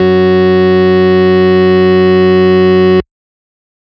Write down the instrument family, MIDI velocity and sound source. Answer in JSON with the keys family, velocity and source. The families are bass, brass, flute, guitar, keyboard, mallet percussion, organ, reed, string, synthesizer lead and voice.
{"family": "organ", "velocity": 127, "source": "electronic"}